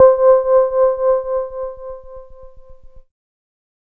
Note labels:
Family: keyboard; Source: electronic; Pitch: C5; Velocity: 75; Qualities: dark

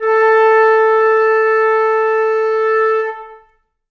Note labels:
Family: flute; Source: acoustic; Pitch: A4; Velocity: 50; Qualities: reverb

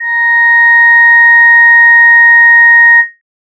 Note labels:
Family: voice; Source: synthesizer; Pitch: A#5; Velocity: 25

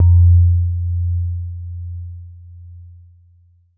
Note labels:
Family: keyboard; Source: electronic; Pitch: F2; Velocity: 75; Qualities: dark

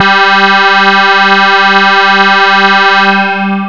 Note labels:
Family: bass; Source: synthesizer; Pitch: G3; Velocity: 100; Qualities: bright, distorted, long release

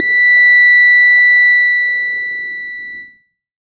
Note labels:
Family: keyboard; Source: electronic; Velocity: 25; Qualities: bright, distorted, multiphonic

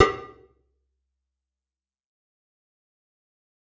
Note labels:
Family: guitar; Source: electronic; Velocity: 100; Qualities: bright, fast decay, percussive, reverb

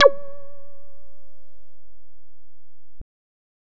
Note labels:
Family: bass; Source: synthesizer; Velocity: 25; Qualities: distorted

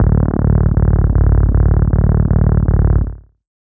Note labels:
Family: bass; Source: synthesizer; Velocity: 100; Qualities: distorted, tempo-synced

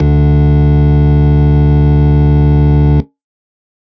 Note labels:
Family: organ; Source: electronic; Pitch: D2; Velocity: 127

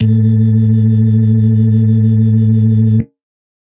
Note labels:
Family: organ; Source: electronic; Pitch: A2; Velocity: 100

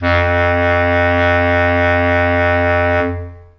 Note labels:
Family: reed; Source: acoustic; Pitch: F2; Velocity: 100; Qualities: long release, reverb

